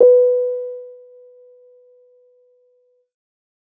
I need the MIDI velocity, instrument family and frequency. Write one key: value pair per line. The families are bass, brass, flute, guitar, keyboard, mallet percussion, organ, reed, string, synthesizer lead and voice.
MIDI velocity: 100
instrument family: keyboard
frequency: 493.9 Hz